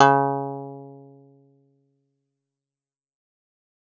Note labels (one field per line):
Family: guitar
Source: acoustic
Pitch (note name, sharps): C#3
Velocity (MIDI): 75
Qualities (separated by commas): fast decay, reverb